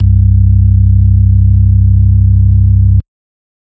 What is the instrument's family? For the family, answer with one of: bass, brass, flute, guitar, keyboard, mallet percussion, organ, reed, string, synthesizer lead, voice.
organ